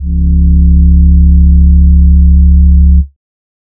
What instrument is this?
synthesizer voice